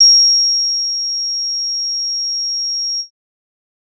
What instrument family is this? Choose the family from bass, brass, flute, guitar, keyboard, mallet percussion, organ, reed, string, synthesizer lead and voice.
bass